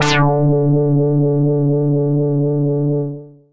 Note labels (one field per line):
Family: bass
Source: synthesizer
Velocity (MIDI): 75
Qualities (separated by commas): distorted, tempo-synced